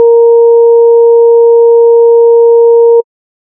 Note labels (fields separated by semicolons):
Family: bass; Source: synthesizer; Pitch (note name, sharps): A#4; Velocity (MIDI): 127